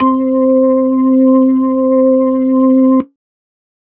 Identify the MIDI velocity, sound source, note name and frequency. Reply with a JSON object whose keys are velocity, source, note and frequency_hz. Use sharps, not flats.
{"velocity": 127, "source": "electronic", "note": "C4", "frequency_hz": 261.6}